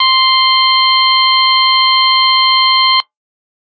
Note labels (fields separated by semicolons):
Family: organ; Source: electronic; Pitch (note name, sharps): C6; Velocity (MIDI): 50; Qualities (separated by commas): bright